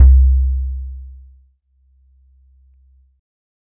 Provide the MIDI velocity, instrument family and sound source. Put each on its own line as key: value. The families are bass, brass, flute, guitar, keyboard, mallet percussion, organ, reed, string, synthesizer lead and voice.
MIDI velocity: 25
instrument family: keyboard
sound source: electronic